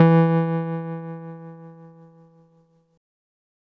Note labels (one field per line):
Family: keyboard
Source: electronic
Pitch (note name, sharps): E3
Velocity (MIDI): 100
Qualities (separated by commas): distorted